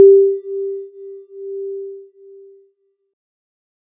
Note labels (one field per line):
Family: keyboard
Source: synthesizer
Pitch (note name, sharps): G4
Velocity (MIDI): 25